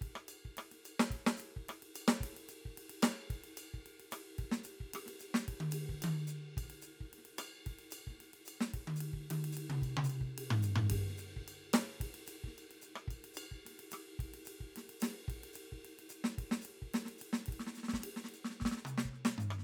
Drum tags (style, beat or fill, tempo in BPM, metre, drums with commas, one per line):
Brazilian baião
beat
110 BPM
4/4
ride, ride bell, open hi-hat, hi-hat pedal, snare, cross-stick, high tom, mid tom, floor tom, kick